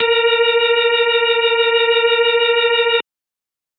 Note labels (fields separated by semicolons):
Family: organ; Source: electronic; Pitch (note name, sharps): A#4; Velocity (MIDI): 75